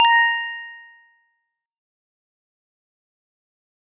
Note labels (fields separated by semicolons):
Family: mallet percussion; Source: acoustic; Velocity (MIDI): 127; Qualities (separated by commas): fast decay, multiphonic